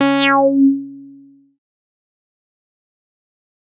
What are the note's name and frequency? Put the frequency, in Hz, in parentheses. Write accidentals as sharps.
C#4 (277.2 Hz)